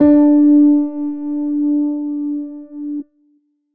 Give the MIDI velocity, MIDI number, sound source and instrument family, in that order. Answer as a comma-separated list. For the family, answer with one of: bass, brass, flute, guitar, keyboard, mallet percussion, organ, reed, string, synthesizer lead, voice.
50, 62, electronic, keyboard